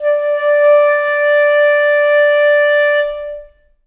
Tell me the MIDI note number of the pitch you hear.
74